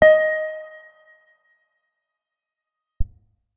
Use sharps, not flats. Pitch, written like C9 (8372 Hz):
D#5 (622.3 Hz)